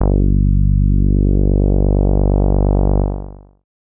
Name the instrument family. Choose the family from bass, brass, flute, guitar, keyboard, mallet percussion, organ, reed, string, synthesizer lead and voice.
bass